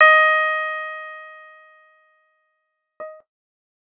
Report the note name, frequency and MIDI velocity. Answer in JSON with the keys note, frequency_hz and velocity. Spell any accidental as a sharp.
{"note": "D#5", "frequency_hz": 622.3, "velocity": 50}